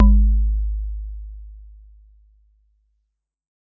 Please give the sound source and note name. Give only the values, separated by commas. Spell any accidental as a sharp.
acoustic, G#1